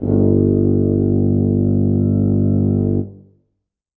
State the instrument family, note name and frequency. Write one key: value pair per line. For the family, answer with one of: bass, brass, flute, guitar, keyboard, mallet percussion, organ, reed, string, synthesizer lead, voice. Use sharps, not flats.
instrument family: brass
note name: G1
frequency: 49 Hz